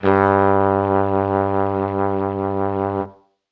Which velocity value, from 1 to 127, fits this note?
25